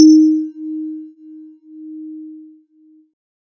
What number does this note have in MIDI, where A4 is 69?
63